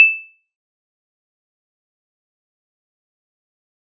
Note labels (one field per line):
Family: mallet percussion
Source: acoustic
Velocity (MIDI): 100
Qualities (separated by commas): fast decay, percussive